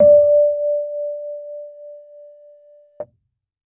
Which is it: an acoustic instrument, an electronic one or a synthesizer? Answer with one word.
electronic